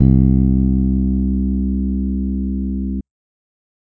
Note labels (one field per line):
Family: bass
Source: electronic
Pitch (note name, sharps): C2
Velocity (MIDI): 50